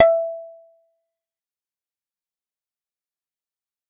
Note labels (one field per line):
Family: bass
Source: synthesizer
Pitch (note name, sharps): E5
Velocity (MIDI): 75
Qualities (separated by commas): fast decay, percussive